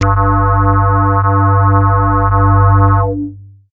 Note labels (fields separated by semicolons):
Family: bass; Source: synthesizer; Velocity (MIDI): 127; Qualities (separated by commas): distorted, long release, multiphonic